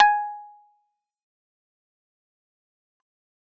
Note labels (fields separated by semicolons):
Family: keyboard; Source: electronic; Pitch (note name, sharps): G#5; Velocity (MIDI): 75; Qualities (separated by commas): fast decay, percussive